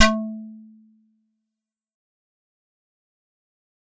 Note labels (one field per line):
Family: keyboard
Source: acoustic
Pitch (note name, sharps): A3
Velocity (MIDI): 100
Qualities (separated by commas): fast decay, percussive